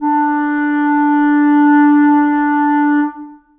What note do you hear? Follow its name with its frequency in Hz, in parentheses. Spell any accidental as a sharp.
D4 (293.7 Hz)